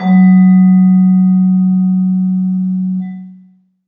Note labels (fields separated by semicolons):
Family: mallet percussion; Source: acoustic; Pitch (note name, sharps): F#3; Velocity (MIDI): 50; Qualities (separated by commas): long release, reverb